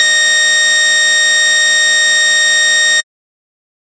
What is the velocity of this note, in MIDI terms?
75